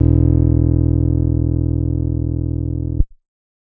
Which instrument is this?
electronic keyboard